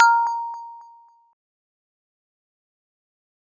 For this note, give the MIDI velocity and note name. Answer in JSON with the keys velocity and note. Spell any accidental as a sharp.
{"velocity": 25, "note": "A#5"}